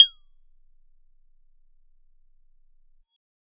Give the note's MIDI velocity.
25